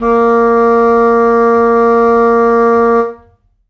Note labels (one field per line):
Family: reed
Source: acoustic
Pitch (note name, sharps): A#3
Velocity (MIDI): 25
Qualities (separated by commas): reverb